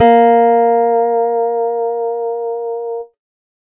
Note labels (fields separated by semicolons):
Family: guitar; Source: acoustic; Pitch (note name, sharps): A#3; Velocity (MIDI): 25